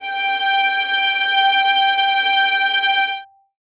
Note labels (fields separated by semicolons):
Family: string; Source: acoustic; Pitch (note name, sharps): G5; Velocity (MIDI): 50; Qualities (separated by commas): reverb